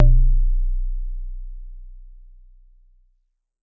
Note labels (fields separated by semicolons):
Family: mallet percussion; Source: acoustic; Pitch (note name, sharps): B0; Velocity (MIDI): 50; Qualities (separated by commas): dark